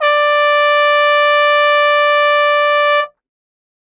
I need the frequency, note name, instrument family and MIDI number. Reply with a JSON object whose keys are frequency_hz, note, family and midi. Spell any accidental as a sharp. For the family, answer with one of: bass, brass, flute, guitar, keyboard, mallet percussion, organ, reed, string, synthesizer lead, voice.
{"frequency_hz": 587.3, "note": "D5", "family": "brass", "midi": 74}